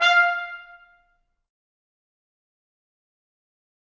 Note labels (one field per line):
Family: brass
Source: acoustic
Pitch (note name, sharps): F5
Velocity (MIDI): 100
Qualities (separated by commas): fast decay, reverb